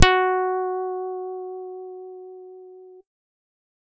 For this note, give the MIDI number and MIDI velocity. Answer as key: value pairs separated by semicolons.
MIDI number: 66; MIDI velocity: 50